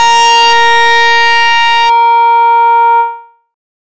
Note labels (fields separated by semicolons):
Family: bass; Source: synthesizer; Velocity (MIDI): 127; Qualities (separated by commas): bright, distorted